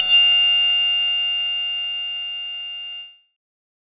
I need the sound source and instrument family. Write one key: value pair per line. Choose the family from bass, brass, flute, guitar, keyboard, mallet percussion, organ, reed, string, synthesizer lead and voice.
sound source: synthesizer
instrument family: bass